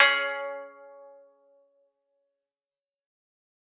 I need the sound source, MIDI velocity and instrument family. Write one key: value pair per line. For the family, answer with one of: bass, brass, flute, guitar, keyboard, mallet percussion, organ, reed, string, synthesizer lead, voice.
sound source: acoustic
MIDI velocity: 50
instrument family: guitar